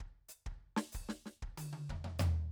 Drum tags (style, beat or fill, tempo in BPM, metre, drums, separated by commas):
Brazilian baião, fill, 95 BPM, 4/4, hi-hat pedal, snare, high tom, floor tom, kick